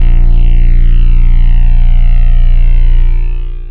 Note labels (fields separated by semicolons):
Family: bass; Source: synthesizer; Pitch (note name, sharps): A#0; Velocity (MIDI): 100; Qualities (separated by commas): long release